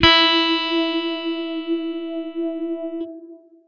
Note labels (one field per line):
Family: guitar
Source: electronic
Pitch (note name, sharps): E4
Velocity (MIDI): 100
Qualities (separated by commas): bright, distorted